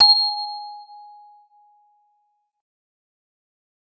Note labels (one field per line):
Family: mallet percussion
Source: acoustic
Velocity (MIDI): 75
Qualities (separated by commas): fast decay, non-linear envelope